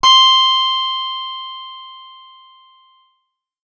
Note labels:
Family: guitar; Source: acoustic; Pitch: C6; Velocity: 50; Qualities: bright, distorted

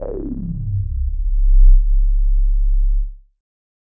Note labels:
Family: bass; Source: synthesizer; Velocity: 25; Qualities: distorted, non-linear envelope

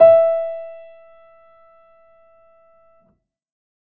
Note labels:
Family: keyboard; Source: acoustic; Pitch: E5; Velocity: 50; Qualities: reverb

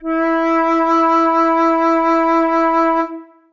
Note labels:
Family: flute; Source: acoustic; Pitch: E4; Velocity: 127; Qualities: reverb

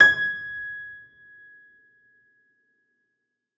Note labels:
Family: keyboard; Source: acoustic; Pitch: G#6; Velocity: 100; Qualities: reverb

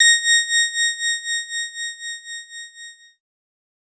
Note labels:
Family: keyboard; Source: electronic; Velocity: 50; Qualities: bright

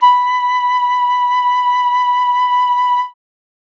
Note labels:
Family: flute; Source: acoustic; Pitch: B5; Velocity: 75

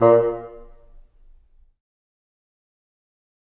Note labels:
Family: reed; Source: acoustic; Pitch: A#2; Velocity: 100; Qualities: fast decay, percussive, reverb

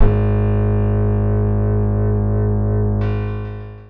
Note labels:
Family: guitar; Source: acoustic; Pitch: G#1; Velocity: 127; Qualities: reverb

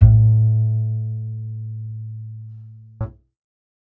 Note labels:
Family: bass; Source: acoustic; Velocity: 50

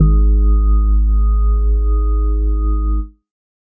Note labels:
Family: organ; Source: electronic; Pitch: G#1; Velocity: 127; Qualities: dark

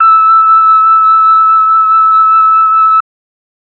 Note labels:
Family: flute; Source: electronic; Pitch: E6; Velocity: 127

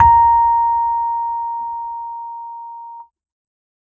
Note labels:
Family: keyboard; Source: electronic; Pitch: A#5; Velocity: 100

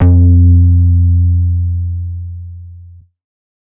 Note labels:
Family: bass; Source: synthesizer; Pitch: F2; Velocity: 75; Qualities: distorted

